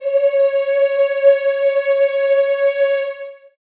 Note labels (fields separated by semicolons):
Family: voice; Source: acoustic; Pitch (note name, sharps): C#5; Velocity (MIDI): 127; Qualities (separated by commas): reverb